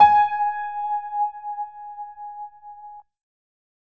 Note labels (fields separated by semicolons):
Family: keyboard; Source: electronic; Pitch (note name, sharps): G#5; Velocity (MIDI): 100; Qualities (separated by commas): reverb